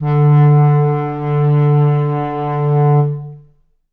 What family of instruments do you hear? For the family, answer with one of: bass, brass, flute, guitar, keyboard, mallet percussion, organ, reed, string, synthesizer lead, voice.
reed